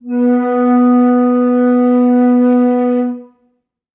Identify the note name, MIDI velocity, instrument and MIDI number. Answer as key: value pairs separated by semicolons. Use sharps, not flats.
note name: B3; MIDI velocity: 25; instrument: acoustic flute; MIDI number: 59